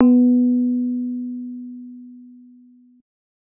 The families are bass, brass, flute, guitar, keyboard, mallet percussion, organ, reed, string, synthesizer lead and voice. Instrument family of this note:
keyboard